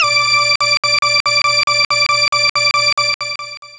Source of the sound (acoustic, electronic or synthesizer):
synthesizer